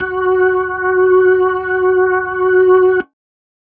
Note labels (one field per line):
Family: organ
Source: electronic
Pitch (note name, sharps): F#4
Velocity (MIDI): 25